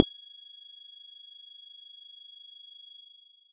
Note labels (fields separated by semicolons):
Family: mallet percussion; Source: electronic; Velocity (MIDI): 50